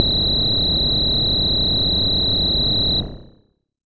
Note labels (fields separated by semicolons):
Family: bass; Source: synthesizer; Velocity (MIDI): 50